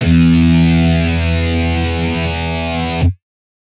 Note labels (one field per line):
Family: guitar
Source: electronic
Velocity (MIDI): 50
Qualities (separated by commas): bright, distorted